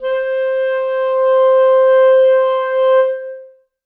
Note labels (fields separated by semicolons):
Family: reed; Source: acoustic; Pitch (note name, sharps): C5; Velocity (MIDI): 75; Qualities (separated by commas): long release, reverb